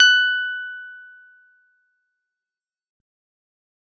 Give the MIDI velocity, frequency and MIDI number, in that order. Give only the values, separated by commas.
127, 1480 Hz, 90